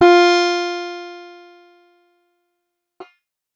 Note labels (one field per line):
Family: guitar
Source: acoustic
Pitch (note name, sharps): F4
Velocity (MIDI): 75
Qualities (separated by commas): bright, distorted